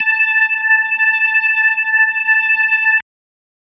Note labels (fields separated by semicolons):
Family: organ; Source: electronic; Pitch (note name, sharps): A5; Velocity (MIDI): 100; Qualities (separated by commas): distorted